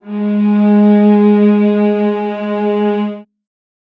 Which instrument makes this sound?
acoustic string instrument